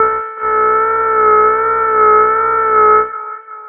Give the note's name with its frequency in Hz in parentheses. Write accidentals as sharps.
A4 (440 Hz)